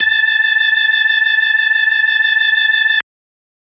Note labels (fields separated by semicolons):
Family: organ; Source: electronic; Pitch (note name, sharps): A6; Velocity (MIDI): 25